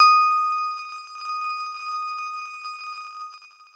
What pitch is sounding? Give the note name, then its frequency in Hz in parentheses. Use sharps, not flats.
D#6 (1245 Hz)